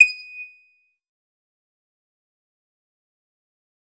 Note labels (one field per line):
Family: bass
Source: synthesizer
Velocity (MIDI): 100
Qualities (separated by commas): distorted, fast decay, percussive